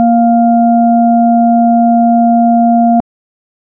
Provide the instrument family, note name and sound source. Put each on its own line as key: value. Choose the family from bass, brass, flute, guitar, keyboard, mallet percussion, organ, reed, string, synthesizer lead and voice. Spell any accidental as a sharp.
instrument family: organ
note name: A#3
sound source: electronic